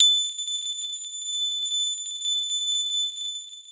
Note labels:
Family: guitar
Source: electronic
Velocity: 75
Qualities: bright, long release

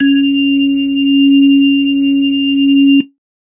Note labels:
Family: organ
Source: electronic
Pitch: C#4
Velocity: 25

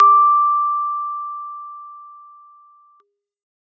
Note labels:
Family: keyboard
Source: acoustic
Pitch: D6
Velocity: 75

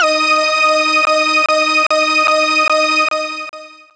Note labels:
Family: synthesizer lead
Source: synthesizer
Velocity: 100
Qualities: bright, long release

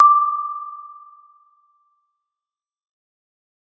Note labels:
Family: mallet percussion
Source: acoustic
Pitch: D6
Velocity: 127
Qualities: fast decay

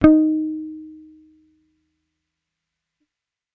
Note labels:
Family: bass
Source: electronic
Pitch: D#4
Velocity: 25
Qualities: fast decay

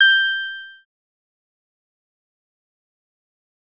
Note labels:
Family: synthesizer lead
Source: synthesizer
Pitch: G6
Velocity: 50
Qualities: distorted, fast decay

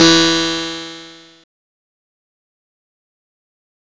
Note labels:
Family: guitar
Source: electronic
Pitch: E3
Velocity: 75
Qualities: bright, distorted, fast decay

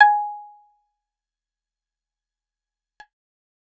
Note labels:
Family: guitar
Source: acoustic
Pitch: G#5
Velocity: 100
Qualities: fast decay, percussive

